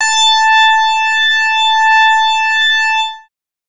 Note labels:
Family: bass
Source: synthesizer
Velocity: 127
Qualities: bright, distorted

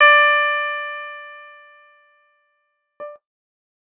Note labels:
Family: guitar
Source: electronic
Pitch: D5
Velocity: 100

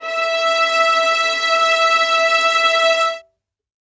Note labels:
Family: string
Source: acoustic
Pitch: E5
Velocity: 100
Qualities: reverb

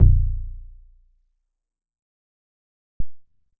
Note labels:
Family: bass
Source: synthesizer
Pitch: A#0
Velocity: 50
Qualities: dark, fast decay, percussive

